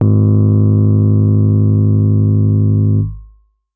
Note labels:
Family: keyboard; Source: acoustic; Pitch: G#1; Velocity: 127

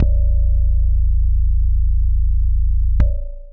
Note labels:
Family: keyboard; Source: electronic; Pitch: A0; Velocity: 75; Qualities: long release

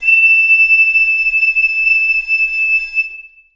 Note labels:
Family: reed; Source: acoustic; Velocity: 75; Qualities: bright, reverb

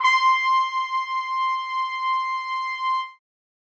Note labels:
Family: brass; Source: acoustic; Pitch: C6; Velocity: 100; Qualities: reverb

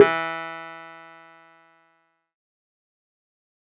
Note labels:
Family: keyboard; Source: electronic; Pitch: E3; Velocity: 100; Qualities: distorted, fast decay

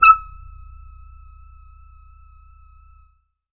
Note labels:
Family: bass; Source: synthesizer; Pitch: E6; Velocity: 25; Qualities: percussive, tempo-synced

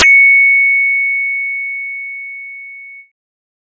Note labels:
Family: bass; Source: synthesizer; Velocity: 75

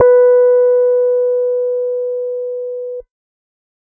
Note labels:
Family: keyboard; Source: electronic; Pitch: B4; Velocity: 100; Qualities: dark

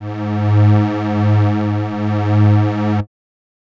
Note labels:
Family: reed; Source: acoustic; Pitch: G#2; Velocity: 75

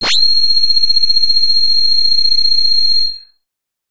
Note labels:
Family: bass; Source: synthesizer; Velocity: 127; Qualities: bright, distorted

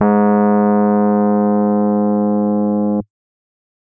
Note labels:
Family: keyboard; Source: electronic; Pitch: G#2; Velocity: 127

